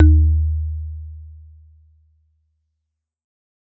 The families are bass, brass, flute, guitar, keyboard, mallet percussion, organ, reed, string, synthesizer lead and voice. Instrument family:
mallet percussion